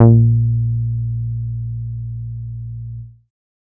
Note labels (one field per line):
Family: bass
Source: synthesizer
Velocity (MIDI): 75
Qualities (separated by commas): dark